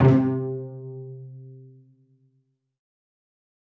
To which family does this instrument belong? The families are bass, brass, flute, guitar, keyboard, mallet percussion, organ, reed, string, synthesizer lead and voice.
string